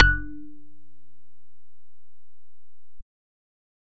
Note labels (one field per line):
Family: bass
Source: synthesizer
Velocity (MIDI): 75